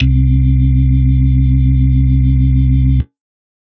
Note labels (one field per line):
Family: organ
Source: electronic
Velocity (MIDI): 75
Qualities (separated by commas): dark